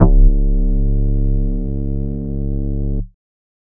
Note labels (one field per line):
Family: flute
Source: synthesizer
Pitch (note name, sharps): C#1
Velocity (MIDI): 127